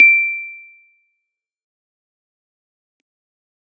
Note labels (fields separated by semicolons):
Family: keyboard; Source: electronic; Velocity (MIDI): 25; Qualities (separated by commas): fast decay, percussive